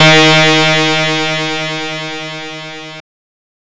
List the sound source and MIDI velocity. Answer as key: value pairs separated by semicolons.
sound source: synthesizer; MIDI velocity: 100